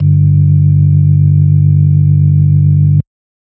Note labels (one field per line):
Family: organ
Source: electronic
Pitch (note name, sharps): G1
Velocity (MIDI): 50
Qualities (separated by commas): dark, distorted